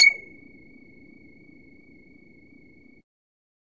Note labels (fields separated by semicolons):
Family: bass; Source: synthesizer; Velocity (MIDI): 75; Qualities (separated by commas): percussive